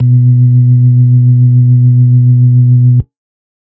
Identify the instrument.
electronic organ